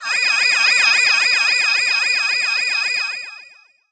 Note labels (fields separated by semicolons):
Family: voice; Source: synthesizer; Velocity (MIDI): 75; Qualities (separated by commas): bright, distorted, long release